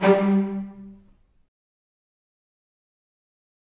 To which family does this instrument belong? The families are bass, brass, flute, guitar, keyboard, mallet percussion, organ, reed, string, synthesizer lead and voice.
string